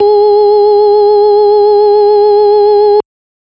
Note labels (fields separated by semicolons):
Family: organ; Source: electronic; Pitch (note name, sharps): G#4; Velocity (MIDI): 50